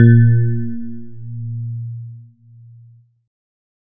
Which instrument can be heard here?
electronic keyboard